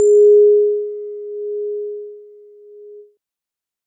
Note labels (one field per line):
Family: keyboard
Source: electronic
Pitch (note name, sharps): G#4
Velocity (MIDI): 75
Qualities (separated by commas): multiphonic